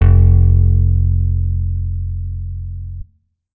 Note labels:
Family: guitar; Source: electronic; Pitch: F1; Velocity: 50; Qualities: reverb

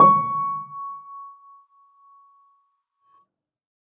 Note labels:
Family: keyboard; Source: acoustic; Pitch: C#6; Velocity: 25; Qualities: reverb

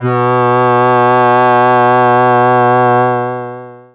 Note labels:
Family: voice; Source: synthesizer; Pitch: B2; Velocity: 100; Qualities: distorted, long release

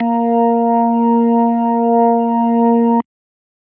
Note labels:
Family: organ; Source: electronic; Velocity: 50

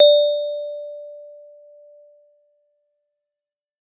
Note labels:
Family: mallet percussion; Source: acoustic; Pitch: D5; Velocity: 127

